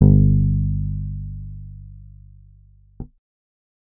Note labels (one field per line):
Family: bass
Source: synthesizer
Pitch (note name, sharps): G1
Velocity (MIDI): 75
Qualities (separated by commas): dark